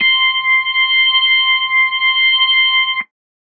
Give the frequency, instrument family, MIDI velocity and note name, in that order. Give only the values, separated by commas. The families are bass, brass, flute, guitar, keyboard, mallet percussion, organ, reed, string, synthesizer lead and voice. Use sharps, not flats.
1047 Hz, organ, 75, C6